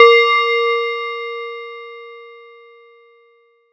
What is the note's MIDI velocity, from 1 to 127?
50